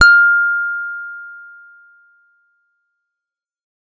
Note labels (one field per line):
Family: guitar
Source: electronic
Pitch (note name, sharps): F6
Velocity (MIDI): 50